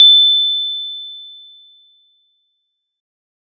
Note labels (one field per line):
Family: organ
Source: electronic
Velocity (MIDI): 75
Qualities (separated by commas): bright